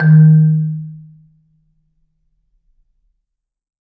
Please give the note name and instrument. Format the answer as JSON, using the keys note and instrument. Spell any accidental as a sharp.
{"note": "D#3", "instrument": "acoustic mallet percussion instrument"}